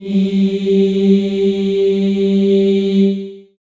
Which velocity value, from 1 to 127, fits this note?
100